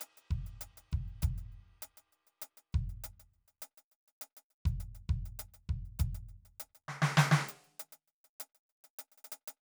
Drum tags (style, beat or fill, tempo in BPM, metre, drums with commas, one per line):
hip-hop
beat
100 BPM
4/4
closed hi-hat, snare, kick